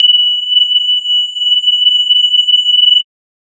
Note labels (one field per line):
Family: mallet percussion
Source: electronic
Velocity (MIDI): 50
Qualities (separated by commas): multiphonic, non-linear envelope